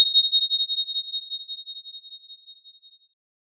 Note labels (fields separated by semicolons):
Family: keyboard; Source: synthesizer; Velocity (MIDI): 127; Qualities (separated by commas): bright